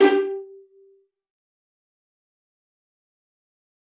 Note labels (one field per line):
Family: string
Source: acoustic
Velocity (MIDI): 50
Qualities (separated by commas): bright, fast decay, percussive, reverb